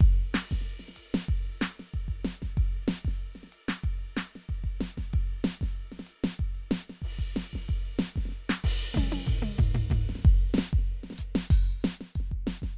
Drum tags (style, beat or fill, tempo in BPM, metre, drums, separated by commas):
Afrobeat, beat, 94 BPM, 4/4, crash, ride, closed hi-hat, open hi-hat, hi-hat pedal, snare, high tom, mid tom, floor tom, kick